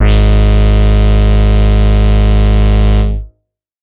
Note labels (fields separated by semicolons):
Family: bass; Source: synthesizer; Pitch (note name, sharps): G#1; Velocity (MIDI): 127; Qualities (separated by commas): distorted